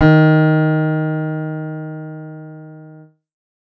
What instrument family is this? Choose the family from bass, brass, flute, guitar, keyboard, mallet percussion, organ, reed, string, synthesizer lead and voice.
keyboard